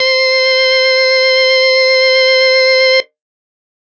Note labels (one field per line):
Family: organ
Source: electronic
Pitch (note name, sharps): C5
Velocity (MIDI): 50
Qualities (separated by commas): distorted